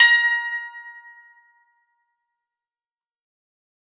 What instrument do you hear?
acoustic guitar